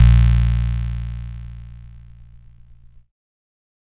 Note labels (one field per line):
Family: keyboard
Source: electronic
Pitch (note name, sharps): A#1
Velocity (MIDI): 50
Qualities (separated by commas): bright, distorted